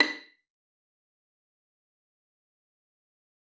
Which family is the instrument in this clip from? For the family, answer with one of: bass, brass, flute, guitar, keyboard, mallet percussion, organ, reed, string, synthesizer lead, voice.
string